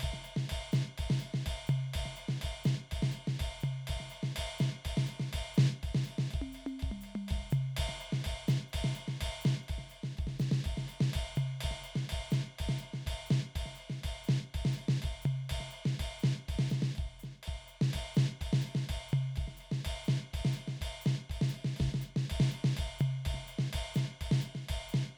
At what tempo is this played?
124 BPM